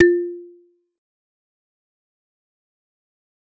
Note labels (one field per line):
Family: mallet percussion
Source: acoustic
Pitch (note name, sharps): F4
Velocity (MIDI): 75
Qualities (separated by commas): fast decay, percussive